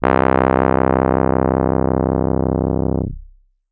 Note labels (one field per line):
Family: keyboard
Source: electronic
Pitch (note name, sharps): C1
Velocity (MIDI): 100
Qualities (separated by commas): distorted